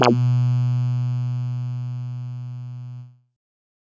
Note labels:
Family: bass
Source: synthesizer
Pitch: B2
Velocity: 50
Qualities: distorted

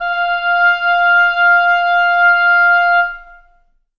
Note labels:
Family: reed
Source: acoustic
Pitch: F5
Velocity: 75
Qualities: reverb

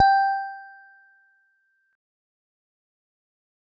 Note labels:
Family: mallet percussion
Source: acoustic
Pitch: G5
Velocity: 50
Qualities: fast decay

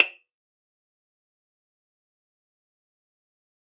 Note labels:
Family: string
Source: acoustic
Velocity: 100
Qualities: fast decay, percussive, reverb

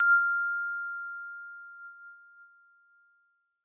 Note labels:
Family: keyboard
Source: electronic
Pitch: F6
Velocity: 75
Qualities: bright

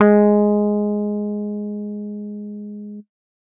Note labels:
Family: keyboard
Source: electronic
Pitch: G#3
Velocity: 127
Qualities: dark

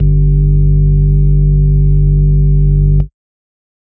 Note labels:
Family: organ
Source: electronic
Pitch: G1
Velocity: 100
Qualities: dark

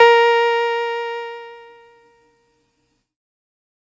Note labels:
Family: keyboard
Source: electronic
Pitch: A#4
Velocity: 127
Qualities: distorted

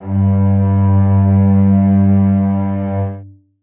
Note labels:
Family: string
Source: acoustic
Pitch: G2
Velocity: 50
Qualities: reverb

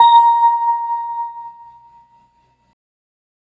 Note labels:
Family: organ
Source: electronic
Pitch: A#5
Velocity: 25

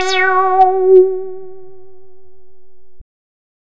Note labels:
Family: bass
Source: synthesizer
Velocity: 100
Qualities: distorted

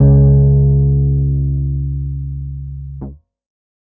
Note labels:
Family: keyboard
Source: electronic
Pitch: C#2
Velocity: 25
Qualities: dark

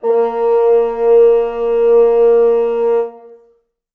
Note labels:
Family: reed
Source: acoustic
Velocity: 100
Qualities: reverb

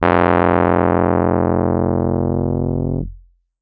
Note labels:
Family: keyboard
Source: electronic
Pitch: F1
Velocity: 100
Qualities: distorted

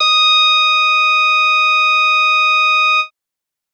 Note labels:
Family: bass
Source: synthesizer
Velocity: 50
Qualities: bright, distorted

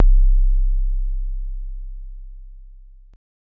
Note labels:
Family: keyboard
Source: electronic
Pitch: C1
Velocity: 25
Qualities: dark

